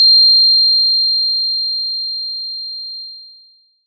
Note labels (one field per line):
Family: mallet percussion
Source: electronic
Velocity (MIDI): 75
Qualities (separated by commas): bright, long release, multiphonic